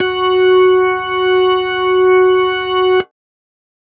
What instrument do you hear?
electronic organ